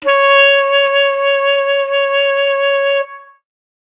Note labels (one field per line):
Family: reed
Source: acoustic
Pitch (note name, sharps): C#5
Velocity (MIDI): 25